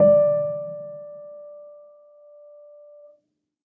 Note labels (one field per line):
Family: keyboard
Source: acoustic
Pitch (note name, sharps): D5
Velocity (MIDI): 25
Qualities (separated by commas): dark, reverb